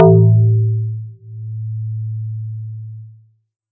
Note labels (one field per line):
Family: guitar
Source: synthesizer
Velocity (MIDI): 75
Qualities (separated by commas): dark